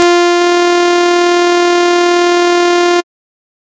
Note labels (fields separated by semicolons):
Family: bass; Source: synthesizer; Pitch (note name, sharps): F4; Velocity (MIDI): 127; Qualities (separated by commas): bright, distorted